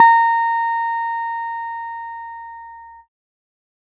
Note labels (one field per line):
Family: keyboard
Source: electronic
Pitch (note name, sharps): A#5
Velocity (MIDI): 75